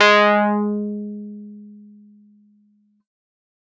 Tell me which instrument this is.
electronic keyboard